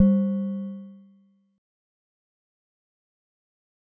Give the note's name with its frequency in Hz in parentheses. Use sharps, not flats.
G3 (196 Hz)